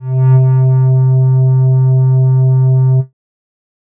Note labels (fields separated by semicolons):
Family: bass; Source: synthesizer; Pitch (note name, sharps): C3; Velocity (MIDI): 127; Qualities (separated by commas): dark